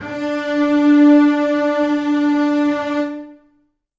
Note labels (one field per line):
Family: string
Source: acoustic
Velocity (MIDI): 100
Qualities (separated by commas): reverb